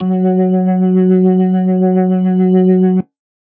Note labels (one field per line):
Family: organ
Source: electronic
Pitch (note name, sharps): F#3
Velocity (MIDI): 127